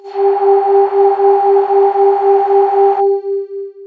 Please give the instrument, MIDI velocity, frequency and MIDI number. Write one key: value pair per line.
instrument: synthesizer voice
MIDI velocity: 127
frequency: 392 Hz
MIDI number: 67